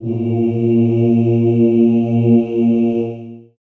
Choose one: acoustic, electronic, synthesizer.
acoustic